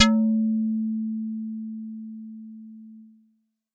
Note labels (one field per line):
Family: bass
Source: synthesizer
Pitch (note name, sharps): A3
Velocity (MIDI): 50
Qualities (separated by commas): distorted